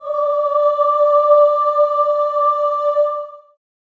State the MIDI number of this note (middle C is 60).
74